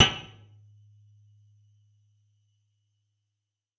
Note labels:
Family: guitar; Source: electronic; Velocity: 25; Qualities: percussive, reverb

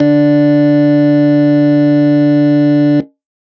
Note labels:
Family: organ; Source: electronic; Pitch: D3; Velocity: 127

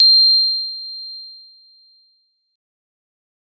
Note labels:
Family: keyboard; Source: electronic; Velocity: 25; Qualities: bright, fast decay

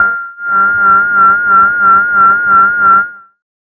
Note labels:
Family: bass; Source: synthesizer; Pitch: F6; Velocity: 100; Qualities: tempo-synced

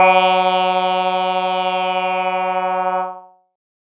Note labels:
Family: keyboard; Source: electronic; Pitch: F#3; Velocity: 75; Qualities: distorted, multiphonic

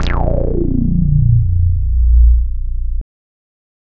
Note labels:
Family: bass; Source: synthesizer; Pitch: A#0; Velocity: 75; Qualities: distorted

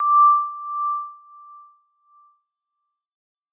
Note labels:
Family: mallet percussion; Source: acoustic; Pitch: D6; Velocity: 100; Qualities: non-linear envelope

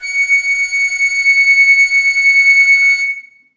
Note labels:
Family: flute; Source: acoustic; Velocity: 50; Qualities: reverb

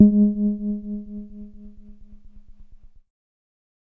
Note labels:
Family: keyboard; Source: electronic; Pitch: G#3; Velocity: 75; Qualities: dark

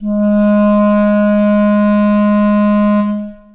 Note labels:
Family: reed; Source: acoustic; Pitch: G#3; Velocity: 25; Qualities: long release, reverb

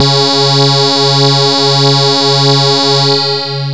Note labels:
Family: bass; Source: synthesizer; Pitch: C#3; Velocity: 127; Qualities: bright, distorted, long release

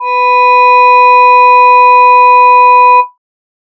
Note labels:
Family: voice; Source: synthesizer; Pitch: B4; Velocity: 50

